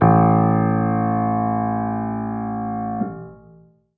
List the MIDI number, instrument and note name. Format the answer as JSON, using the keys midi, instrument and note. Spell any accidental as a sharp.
{"midi": 33, "instrument": "acoustic keyboard", "note": "A1"}